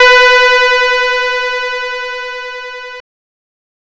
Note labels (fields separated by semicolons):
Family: guitar; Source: synthesizer; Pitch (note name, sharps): B4; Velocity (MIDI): 25; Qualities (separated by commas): bright, distorted